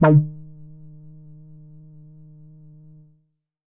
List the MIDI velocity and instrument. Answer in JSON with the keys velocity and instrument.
{"velocity": 25, "instrument": "synthesizer bass"}